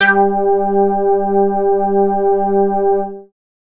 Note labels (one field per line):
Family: bass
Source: synthesizer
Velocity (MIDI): 25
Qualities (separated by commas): distorted